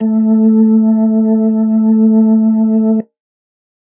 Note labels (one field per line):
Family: organ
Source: electronic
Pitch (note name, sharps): A3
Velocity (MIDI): 127